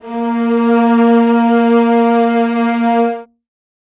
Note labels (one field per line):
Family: string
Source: acoustic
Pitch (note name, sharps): A#3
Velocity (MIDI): 75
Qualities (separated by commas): reverb